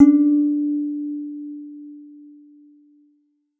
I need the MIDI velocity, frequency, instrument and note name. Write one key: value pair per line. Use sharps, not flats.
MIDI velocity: 75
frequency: 293.7 Hz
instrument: electronic guitar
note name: D4